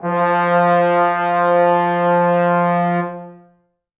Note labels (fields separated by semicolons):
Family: brass; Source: acoustic; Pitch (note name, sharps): F3; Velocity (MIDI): 100; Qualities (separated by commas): reverb